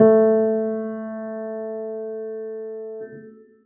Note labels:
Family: keyboard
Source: acoustic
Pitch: A3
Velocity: 25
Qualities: reverb

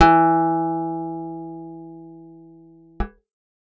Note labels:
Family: guitar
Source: acoustic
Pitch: E3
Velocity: 100

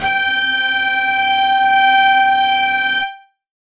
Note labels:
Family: guitar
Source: electronic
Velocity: 75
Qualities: distorted

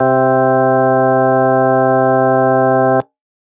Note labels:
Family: organ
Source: electronic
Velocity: 100

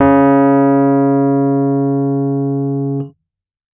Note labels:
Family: keyboard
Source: electronic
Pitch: C#3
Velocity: 127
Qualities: dark

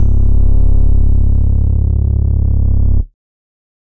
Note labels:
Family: bass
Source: synthesizer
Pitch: C#1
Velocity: 75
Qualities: distorted, multiphonic, tempo-synced

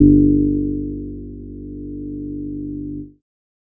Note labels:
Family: bass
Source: synthesizer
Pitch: G1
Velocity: 75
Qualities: dark

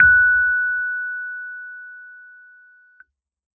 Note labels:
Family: keyboard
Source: electronic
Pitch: F#6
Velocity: 75

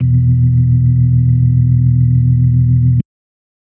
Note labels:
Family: organ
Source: electronic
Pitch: E1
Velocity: 100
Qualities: dark

